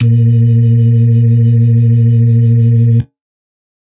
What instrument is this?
electronic organ